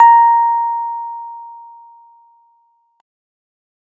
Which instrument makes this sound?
electronic keyboard